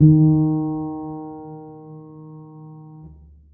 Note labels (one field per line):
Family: keyboard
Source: acoustic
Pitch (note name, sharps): D#3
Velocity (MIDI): 25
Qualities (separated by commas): reverb